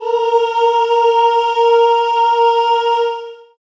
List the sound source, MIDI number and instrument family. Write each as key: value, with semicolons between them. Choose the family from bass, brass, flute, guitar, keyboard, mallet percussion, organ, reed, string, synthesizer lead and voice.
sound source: acoustic; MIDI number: 70; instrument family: voice